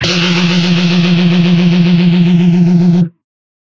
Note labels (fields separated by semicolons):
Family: guitar; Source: electronic; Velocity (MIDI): 100; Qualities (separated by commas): bright, distorted